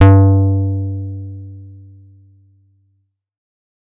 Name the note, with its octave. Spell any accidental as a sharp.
G2